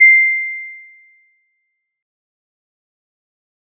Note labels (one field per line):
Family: mallet percussion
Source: acoustic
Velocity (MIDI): 25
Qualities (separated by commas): fast decay